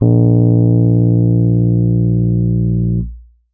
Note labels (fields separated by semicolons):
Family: keyboard; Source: electronic; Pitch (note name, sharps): A#1; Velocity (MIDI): 100; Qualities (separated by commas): dark